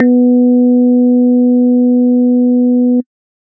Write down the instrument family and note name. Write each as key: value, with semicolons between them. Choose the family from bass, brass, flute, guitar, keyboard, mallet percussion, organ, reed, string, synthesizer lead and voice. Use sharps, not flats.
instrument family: organ; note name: B3